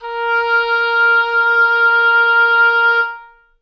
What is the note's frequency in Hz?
466.2 Hz